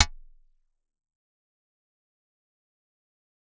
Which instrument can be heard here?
acoustic mallet percussion instrument